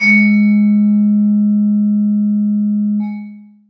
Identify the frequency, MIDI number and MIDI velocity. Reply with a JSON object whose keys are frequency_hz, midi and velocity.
{"frequency_hz": 207.7, "midi": 56, "velocity": 127}